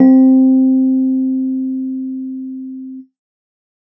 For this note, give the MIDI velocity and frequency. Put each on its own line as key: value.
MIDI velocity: 25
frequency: 261.6 Hz